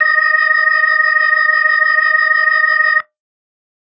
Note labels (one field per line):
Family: organ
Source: electronic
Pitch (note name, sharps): D#5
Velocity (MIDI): 25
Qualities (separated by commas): bright